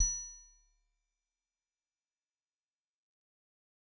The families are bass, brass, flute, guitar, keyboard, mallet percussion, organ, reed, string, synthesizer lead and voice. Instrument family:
mallet percussion